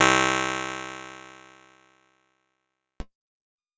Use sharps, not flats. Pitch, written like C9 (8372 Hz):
C2 (65.41 Hz)